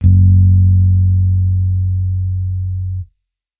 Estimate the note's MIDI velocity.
25